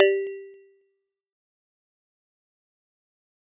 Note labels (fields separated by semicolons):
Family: mallet percussion; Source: acoustic; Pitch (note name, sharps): G4; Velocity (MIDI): 127; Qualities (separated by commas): fast decay, percussive